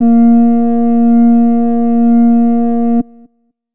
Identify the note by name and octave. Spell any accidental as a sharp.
A#3